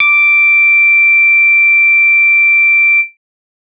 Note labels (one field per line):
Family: bass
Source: synthesizer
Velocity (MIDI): 50